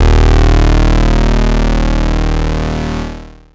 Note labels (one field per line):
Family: bass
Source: synthesizer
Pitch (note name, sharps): D#1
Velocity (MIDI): 25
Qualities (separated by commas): bright, distorted, long release